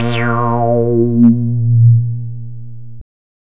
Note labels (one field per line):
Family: bass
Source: synthesizer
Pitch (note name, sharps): A#2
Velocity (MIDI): 100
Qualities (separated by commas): distorted